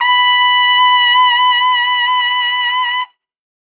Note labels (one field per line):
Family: brass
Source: acoustic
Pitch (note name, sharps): B5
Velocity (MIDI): 75